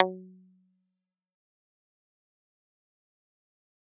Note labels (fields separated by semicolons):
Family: guitar; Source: electronic; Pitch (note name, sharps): F#3; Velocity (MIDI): 127; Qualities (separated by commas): fast decay, percussive